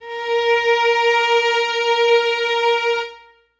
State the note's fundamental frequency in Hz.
466.2 Hz